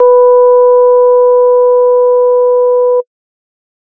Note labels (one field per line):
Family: organ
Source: electronic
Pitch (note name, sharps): B4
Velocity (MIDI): 127